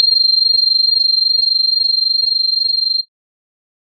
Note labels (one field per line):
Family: organ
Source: electronic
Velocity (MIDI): 50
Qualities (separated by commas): bright